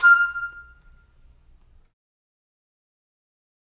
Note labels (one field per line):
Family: flute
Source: acoustic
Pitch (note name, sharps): F6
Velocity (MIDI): 50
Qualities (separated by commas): fast decay, percussive, reverb